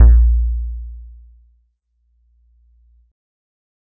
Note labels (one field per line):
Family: keyboard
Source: electronic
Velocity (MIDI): 50